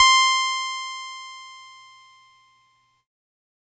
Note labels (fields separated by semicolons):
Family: keyboard; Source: electronic; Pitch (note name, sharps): C6; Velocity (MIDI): 75; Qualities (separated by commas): bright, distorted